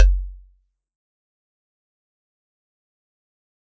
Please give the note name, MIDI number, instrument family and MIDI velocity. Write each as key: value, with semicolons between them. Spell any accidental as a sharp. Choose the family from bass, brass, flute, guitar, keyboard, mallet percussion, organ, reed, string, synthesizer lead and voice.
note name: F#1; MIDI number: 30; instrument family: mallet percussion; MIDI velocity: 100